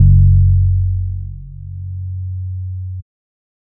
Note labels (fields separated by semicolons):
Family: bass; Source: synthesizer; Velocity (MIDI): 25